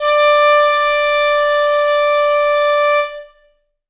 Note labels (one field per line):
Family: flute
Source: acoustic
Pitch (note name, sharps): D5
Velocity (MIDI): 50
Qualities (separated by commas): reverb